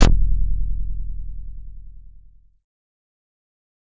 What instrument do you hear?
synthesizer bass